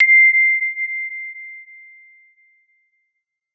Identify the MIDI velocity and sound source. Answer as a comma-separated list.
100, acoustic